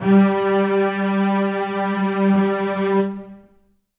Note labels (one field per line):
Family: string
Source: acoustic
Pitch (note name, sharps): G3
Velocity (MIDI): 127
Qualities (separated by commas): reverb